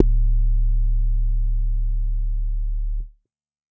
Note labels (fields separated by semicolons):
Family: bass; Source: synthesizer; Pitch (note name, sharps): D1; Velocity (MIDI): 50; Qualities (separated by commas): dark, distorted